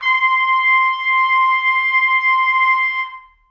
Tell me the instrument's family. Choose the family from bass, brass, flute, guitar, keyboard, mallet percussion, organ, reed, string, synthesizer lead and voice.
brass